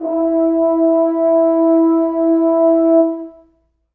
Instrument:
acoustic brass instrument